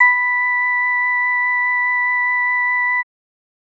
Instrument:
electronic organ